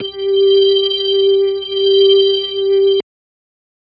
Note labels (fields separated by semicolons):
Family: organ; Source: electronic; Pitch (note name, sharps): G4; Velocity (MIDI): 75